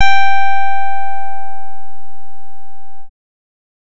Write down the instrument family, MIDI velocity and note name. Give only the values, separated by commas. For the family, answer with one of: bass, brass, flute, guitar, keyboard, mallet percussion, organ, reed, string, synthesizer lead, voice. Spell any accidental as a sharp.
bass, 25, G5